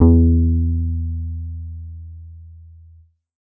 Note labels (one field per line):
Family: bass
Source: synthesizer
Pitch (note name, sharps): E2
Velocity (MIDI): 75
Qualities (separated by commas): dark